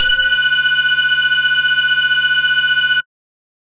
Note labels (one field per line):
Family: bass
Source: synthesizer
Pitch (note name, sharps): F#6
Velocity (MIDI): 127